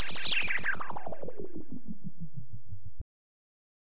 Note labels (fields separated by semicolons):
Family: bass; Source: synthesizer; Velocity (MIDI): 127; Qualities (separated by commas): bright, distorted